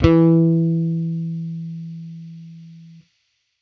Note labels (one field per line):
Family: bass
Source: electronic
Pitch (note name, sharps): E3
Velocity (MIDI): 25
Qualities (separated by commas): distorted